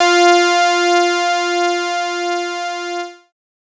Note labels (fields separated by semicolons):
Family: bass; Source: synthesizer; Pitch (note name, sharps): F4; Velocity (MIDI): 75; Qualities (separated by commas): bright, distorted